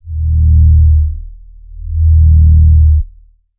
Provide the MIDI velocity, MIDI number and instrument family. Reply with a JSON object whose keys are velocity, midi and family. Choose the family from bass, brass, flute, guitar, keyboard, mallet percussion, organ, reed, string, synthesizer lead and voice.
{"velocity": 25, "midi": 27, "family": "bass"}